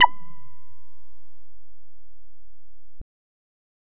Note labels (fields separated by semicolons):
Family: bass; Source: synthesizer; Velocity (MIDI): 25; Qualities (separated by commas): distorted